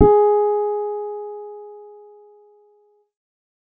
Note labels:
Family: keyboard; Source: synthesizer; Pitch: G#4; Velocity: 25; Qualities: dark

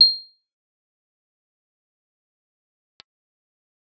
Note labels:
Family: bass; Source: synthesizer; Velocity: 127; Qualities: bright, fast decay, percussive

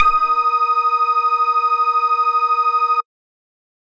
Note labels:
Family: bass; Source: synthesizer; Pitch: D#6; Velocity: 100

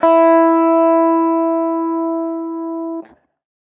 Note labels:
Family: guitar; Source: electronic; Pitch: E4; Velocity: 50; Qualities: distorted

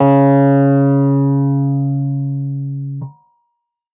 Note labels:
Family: keyboard; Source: electronic; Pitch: C#3; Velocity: 75

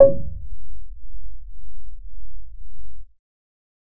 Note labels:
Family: bass; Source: synthesizer; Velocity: 25

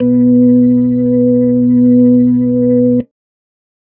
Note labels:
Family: organ; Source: electronic; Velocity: 100; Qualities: dark

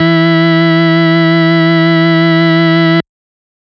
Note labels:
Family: organ; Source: electronic; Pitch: E3; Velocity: 25; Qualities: bright, distorted

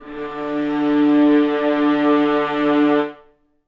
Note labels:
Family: string; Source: acoustic; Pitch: D3; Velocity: 50; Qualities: reverb

